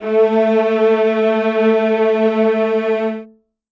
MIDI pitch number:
57